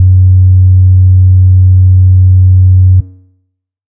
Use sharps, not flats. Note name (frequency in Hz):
F#2 (92.5 Hz)